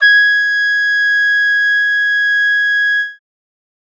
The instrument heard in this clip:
acoustic reed instrument